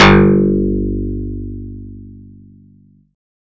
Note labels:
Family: bass; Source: synthesizer; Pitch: G1; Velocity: 100

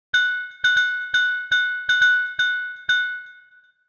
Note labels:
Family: mallet percussion; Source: synthesizer; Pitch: F#6; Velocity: 127; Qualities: long release, multiphonic, percussive, tempo-synced

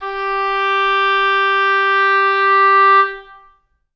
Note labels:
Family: reed; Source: acoustic; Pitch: G4; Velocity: 100; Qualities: reverb

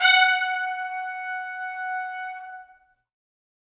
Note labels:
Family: brass; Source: acoustic; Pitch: F#5; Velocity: 25; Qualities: bright, reverb

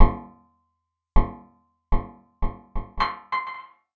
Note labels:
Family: guitar; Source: acoustic; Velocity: 75; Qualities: percussive, reverb

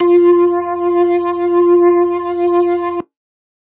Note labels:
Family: organ; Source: electronic; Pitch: F4; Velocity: 100

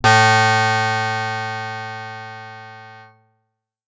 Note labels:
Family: guitar; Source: acoustic; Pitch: A2; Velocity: 100; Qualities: bright, distorted

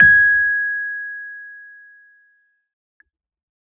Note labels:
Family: keyboard; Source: electronic; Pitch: G#6; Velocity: 75

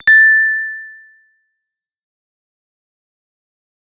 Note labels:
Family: bass; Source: synthesizer; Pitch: A6; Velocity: 50; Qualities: distorted, fast decay

